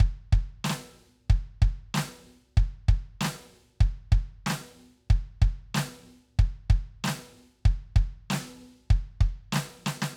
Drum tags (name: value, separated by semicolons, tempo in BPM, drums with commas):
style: rock; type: beat; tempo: 94 BPM; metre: 4/4; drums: snare, kick